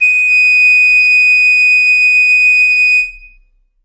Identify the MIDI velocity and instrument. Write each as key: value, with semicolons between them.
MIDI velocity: 75; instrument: acoustic flute